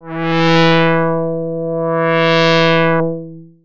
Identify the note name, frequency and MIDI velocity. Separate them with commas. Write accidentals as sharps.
E3, 164.8 Hz, 100